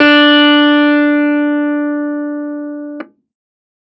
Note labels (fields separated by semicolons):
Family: keyboard; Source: electronic; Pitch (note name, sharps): D4; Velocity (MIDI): 127; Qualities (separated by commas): distorted